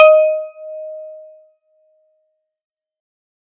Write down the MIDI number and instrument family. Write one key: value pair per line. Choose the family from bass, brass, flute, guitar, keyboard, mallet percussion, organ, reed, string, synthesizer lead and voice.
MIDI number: 75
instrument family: guitar